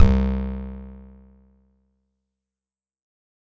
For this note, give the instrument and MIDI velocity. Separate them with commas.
acoustic guitar, 127